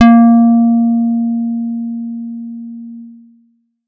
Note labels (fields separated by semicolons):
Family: guitar; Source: electronic; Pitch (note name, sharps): A#3; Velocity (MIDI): 127